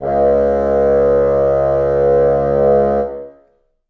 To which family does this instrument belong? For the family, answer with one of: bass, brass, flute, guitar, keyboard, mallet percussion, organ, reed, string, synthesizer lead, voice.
reed